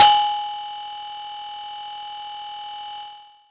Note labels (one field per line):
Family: mallet percussion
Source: acoustic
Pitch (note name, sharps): G#5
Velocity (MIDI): 100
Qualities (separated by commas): distorted